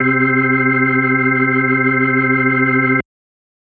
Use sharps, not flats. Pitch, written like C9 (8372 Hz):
C3 (130.8 Hz)